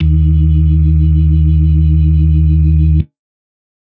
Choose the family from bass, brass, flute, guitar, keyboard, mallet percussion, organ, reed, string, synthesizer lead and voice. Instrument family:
organ